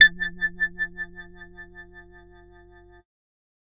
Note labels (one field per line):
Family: bass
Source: synthesizer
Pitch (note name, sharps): A6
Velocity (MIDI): 75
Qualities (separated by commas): distorted